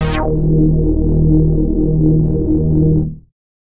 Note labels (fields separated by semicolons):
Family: bass; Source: synthesizer; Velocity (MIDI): 127; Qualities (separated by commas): bright, distorted